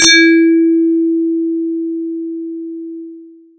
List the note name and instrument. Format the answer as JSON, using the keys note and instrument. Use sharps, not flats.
{"note": "E4", "instrument": "electronic mallet percussion instrument"}